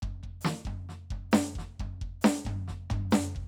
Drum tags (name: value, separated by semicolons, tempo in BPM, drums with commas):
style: rock; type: fill; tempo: 135 BPM; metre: 4/4; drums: hi-hat pedal, snare, mid tom, floor tom, kick